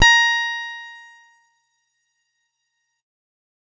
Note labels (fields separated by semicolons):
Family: guitar; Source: electronic; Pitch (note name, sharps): A#5; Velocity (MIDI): 100; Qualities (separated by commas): bright